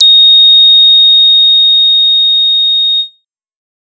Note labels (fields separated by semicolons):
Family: bass; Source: synthesizer; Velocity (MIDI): 75; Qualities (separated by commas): bright, distorted